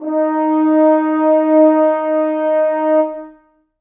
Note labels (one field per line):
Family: brass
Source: acoustic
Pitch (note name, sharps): D#4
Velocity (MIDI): 100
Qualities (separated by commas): reverb